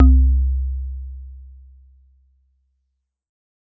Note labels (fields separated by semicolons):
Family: mallet percussion; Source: acoustic; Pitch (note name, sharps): C2; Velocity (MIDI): 25; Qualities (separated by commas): dark